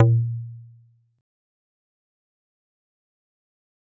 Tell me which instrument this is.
acoustic mallet percussion instrument